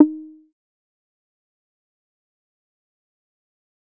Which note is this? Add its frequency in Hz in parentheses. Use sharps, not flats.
D#4 (311.1 Hz)